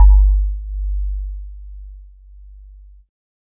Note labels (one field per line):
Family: keyboard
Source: electronic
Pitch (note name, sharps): G1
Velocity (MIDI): 75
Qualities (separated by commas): multiphonic